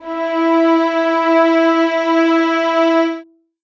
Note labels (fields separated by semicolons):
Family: string; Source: acoustic; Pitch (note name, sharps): E4; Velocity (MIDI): 75; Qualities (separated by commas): reverb